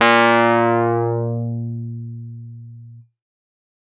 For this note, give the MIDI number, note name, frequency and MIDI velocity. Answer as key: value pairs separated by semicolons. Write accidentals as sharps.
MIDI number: 46; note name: A#2; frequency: 116.5 Hz; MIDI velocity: 127